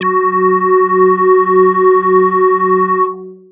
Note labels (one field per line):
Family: bass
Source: synthesizer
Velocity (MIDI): 100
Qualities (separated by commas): distorted, long release, multiphonic